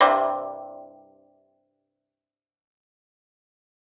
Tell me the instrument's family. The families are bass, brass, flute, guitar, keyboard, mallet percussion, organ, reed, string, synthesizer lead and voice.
guitar